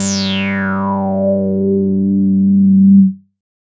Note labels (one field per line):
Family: bass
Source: synthesizer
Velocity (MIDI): 50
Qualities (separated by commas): bright, distorted, non-linear envelope